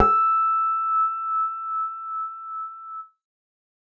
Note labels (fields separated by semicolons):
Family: bass; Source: synthesizer; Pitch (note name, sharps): E6; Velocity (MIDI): 75; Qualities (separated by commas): reverb